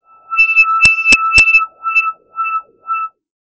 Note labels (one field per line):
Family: bass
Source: synthesizer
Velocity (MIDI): 25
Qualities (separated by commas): distorted, non-linear envelope